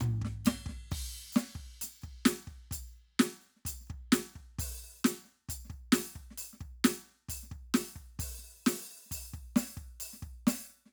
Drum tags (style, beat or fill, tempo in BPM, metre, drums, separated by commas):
pop, beat, 132 BPM, 4/4, crash, ride bell, percussion, snare, floor tom, kick